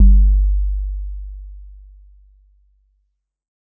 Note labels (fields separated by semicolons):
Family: mallet percussion; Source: acoustic; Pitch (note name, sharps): G1; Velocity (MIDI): 25; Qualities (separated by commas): dark